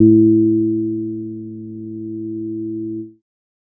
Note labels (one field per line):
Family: bass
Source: synthesizer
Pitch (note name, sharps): A2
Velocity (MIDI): 75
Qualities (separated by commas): dark